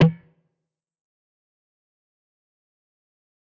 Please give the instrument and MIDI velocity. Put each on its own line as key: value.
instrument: electronic guitar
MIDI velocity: 25